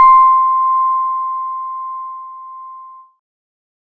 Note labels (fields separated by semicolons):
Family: keyboard; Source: electronic; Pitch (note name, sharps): C6; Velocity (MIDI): 25